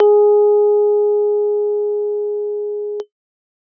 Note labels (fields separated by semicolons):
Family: keyboard; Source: electronic; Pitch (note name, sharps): G#4; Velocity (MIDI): 50